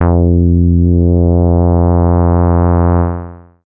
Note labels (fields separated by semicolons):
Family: bass; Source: synthesizer; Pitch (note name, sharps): F2; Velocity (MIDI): 127; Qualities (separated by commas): distorted, long release